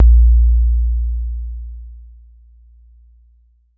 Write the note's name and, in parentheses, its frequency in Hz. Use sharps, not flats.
A#1 (58.27 Hz)